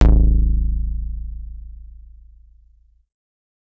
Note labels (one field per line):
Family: bass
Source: synthesizer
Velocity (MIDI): 50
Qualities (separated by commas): distorted